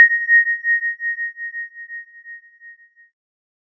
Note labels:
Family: keyboard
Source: synthesizer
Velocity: 100

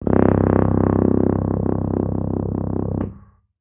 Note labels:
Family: brass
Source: acoustic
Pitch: C1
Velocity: 75

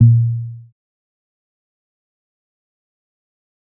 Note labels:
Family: bass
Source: synthesizer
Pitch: A#2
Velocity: 50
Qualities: dark, fast decay, percussive

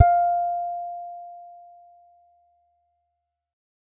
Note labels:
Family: guitar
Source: acoustic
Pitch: F5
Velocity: 25

